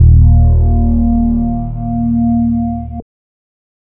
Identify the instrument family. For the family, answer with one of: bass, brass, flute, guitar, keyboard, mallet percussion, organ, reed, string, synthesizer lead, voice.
bass